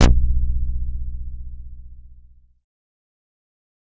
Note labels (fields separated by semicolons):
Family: bass; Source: synthesizer; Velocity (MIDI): 25; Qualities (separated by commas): distorted, fast decay